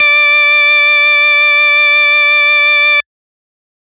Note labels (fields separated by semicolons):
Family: organ; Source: electronic; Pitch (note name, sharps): D5; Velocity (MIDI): 127; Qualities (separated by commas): distorted